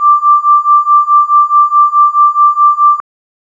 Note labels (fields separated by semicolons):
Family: organ; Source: electronic; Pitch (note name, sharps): D6; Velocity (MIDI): 75